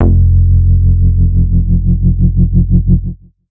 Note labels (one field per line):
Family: bass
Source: synthesizer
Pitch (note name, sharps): F1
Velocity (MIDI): 127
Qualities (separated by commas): distorted